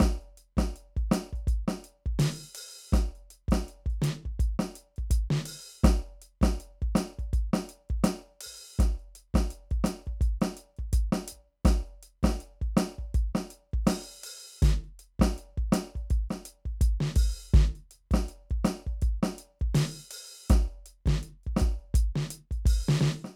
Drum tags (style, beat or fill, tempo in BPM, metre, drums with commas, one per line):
New Orleans funk
beat
82 BPM
4/4
closed hi-hat, open hi-hat, hi-hat pedal, snare, kick